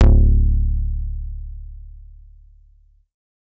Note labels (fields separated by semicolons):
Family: bass; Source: synthesizer; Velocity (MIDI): 75; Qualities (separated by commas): distorted